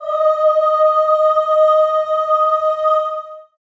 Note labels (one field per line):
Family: voice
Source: acoustic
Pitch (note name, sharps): D#5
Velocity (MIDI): 50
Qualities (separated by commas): long release, reverb